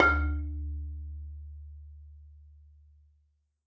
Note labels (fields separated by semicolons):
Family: mallet percussion; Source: acoustic; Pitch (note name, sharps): D2; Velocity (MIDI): 127; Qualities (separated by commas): dark, reverb